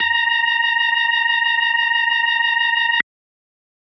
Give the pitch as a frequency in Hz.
932.3 Hz